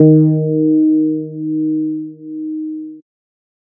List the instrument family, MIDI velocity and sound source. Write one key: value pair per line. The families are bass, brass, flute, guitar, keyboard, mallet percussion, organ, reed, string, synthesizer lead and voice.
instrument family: bass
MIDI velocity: 75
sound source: synthesizer